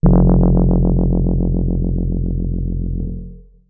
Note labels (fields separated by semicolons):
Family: keyboard; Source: electronic; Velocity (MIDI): 50; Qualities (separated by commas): dark, distorted, long release